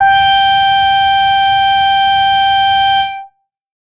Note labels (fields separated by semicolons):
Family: bass; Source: synthesizer; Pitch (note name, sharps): G5; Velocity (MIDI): 75; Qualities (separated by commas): distorted